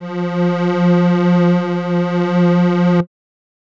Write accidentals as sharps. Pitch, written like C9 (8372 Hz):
F3 (174.6 Hz)